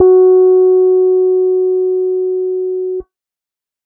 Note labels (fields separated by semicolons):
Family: keyboard; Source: electronic; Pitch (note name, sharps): F#4; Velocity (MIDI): 75; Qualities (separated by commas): dark